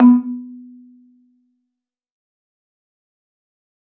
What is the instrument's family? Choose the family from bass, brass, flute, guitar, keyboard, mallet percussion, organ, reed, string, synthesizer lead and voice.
mallet percussion